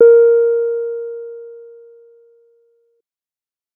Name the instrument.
synthesizer bass